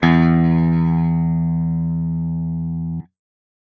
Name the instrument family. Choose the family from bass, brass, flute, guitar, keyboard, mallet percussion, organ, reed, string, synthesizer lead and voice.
guitar